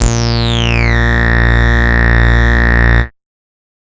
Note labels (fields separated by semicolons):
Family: bass; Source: synthesizer; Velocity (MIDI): 127; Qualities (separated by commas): bright, distorted, multiphonic